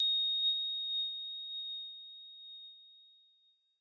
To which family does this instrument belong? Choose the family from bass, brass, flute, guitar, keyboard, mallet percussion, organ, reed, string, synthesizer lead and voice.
keyboard